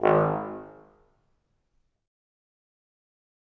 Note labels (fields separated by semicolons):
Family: brass; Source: acoustic; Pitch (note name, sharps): G#1; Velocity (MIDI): 75; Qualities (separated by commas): fast decay, reverb